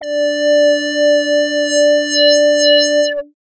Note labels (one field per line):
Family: bass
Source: synthesizer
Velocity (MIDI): 127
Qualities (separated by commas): bright, distorted, non-linear envelope